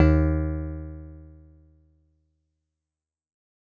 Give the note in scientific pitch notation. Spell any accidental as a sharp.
D#2